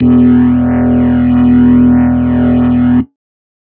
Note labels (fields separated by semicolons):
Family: organ; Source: electronic; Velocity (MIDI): 127